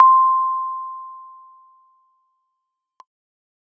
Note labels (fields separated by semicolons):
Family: keyboard; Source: electronic; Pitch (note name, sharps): C6; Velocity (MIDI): 25